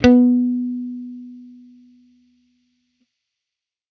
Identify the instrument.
electronic bass